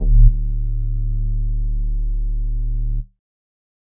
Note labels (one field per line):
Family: flute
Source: synthesizer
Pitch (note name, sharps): D1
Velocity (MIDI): 25